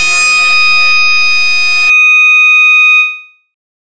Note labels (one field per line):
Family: bass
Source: synthesizer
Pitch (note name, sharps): D#6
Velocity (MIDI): 127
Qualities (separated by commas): bright, distorted